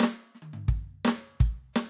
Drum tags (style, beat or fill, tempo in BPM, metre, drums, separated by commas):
rock, fill, 115 BPM, 4/4, open hi-hat, hi-hat pedal, snare, high tom, floor tom, kick